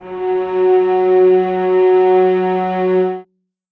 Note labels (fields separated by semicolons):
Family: string; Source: acoustic; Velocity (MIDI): 25; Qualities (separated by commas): reverb